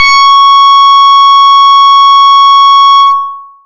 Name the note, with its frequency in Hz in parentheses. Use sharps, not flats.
C#6 (1109 Hz)